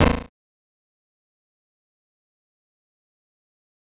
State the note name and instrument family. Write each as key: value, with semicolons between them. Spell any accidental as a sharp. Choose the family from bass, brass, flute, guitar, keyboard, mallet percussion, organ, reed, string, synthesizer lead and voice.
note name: A0; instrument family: bass